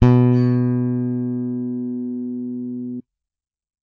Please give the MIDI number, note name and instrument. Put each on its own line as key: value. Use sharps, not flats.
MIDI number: 47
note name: B2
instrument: electronic bass